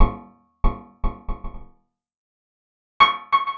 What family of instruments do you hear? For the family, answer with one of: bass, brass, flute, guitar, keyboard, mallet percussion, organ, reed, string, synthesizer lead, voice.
guitar